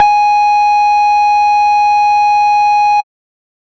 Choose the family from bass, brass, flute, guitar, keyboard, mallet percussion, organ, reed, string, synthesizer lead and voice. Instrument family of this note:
bass